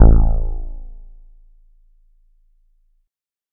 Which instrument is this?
electronic keyboard